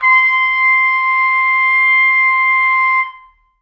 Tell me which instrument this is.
acoustic brass instrument